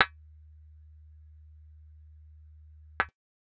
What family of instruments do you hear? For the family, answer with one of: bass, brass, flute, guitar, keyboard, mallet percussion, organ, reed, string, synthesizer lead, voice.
bass